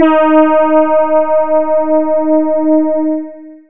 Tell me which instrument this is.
synthesizer voice